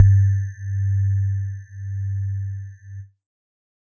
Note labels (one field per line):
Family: synthesizer lead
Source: synthesizer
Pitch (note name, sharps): G2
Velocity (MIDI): 25